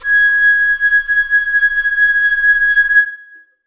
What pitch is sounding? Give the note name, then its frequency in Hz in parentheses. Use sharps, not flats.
G#6 (1661 Hz)